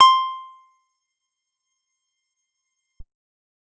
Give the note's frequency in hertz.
1047 Hz